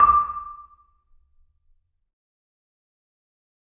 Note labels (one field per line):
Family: mallet percussion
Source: acoustic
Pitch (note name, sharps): D6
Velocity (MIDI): 100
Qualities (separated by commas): fast decay, percussive, reverb